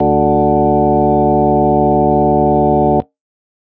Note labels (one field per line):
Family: organ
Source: electronic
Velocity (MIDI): 75